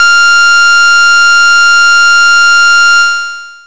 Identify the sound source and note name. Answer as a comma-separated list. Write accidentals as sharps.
synthesizer, F6